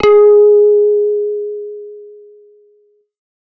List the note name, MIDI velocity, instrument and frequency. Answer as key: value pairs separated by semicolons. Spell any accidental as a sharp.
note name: G#4; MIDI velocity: 50; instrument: synthesizer bass; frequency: 415.3 Hz